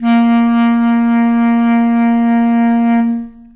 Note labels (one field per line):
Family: reed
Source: acoustic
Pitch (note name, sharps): A#3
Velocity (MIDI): 50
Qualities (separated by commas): long release, reverb